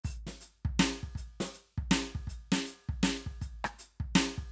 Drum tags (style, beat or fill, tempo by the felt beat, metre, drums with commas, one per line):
rock
beat
53.3 dotted-quarter beats per minute (160 eighth notes per minute)
6/8
closed hi-hat, snare, cross-stick, kick